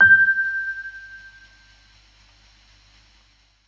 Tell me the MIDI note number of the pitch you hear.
91